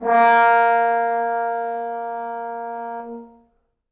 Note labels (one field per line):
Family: brass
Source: acoustic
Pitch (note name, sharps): A#3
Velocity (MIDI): 100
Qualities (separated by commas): bright, reverb